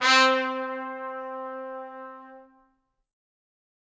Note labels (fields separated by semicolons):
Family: brass; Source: acoustic; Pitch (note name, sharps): C4; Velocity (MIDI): 100; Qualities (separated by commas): bright, reverb